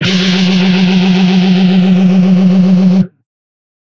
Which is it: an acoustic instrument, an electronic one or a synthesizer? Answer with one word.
electronic